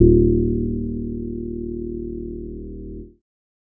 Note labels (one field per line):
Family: bass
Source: synthesizer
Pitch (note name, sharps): D#1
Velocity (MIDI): 25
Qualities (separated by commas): dark